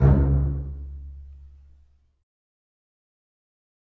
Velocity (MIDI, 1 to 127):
75